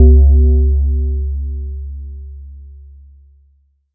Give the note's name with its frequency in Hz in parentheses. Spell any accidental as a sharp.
C#2 (69.3 Hz)